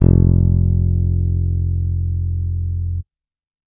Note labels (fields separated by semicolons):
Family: bass; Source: electronic; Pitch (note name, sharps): F1; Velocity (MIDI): 75